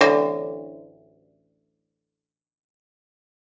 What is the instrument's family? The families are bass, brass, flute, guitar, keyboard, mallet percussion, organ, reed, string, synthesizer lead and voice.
guitar